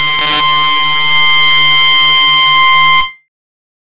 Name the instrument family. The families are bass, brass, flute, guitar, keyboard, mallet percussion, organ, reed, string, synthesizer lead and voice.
bass